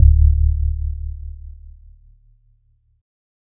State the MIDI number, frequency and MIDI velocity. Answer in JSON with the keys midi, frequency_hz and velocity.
{"midi": 26, "frequency_hz": 36.71, "velocity": 75}